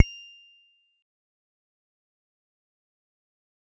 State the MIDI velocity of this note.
50